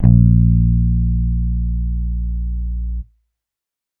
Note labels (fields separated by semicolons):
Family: bass; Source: electronic; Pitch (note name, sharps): A#1; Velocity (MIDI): 50